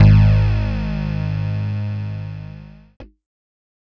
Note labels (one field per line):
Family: keyboard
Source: electronic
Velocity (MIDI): 100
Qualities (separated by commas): distorted